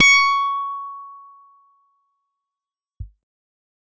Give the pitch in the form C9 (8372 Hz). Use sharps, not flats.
C#6 (1109 Hz)